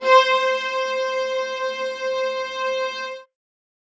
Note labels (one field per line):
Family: string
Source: acoustic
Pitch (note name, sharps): C5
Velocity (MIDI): 127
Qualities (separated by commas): reverb